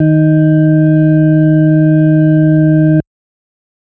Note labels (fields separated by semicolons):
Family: organ; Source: electronic; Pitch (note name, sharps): D#3; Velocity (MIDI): 100